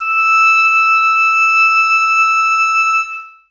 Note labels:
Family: reed; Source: acoustic; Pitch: E6; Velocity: 100; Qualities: reverb

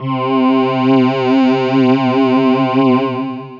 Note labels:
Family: voice; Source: synthesizer; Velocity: 75; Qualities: distorted, long release

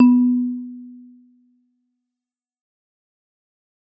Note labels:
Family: mallet percussion; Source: acoustic; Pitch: B3; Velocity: 100; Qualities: dark, fast decay, reverb

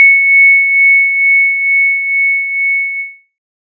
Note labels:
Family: synthesizer lead; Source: synthesizer; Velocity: 25

